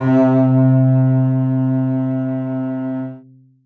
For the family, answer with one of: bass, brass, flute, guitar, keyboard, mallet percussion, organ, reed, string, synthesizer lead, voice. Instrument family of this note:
string